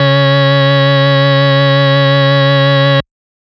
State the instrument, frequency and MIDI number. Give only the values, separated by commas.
electronic organ, 138.6 Hz, 49